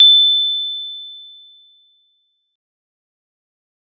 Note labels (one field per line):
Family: mallet percussion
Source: acoustic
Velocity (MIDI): 25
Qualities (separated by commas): bright, fast decay